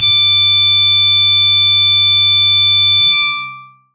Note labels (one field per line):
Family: guitar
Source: electronic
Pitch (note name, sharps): D6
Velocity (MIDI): 50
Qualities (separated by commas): bright, distorted, long release